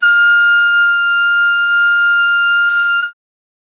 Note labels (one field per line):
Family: flute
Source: acoustic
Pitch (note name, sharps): F6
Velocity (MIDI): 50